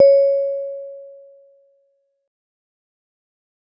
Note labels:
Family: mallet percussion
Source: acoustic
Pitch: C#5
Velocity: 50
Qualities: fast decay

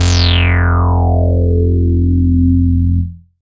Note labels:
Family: bass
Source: synthesizer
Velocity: 75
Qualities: bright, distorted, non-linear envelope

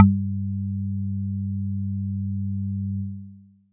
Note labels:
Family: mallet percussion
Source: acoustic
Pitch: G2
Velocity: 75

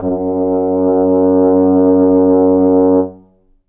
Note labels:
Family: brass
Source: acoustic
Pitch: F#2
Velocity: 50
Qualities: reverb

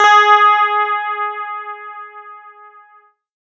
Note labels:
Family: guitar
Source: electronic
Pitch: G#4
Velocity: 75

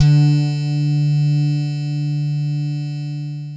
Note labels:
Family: guitar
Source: synthesizer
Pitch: D3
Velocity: 100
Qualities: long release

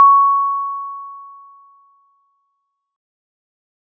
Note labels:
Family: mallet percussion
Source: acoustic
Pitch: C#6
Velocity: 50

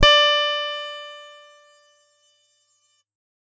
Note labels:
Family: guitar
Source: electronic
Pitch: D5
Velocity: 127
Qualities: bright

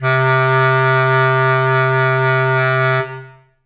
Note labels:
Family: reed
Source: acoustic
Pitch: C3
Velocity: 127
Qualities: reverb

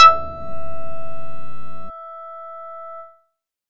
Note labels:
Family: bass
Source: synthesizer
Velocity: 75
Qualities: distorted

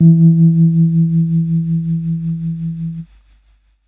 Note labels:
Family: keyboard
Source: electronic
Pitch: E3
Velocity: 25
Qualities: dark

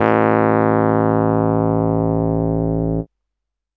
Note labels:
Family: keyboard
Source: electronic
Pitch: A1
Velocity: 127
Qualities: distorted

